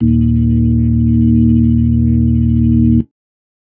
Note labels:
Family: organ; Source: electronic; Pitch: D#1; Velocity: 75; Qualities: dark

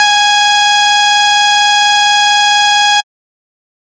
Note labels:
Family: bass; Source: synthesizer; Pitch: G#5; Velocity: 75; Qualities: bright, distorted

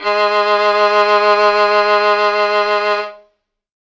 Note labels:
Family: string; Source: acoustic; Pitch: G#3; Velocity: 50

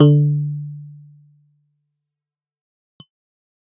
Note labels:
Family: keyboard; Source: electronic; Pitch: D3; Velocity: 75; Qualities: fast decay

